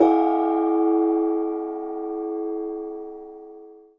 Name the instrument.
acoustic mallet percussion instrument